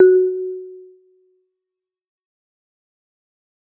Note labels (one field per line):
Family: mallet percussion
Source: acoustic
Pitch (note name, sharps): F#4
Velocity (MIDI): 100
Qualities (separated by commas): fast decay, reverb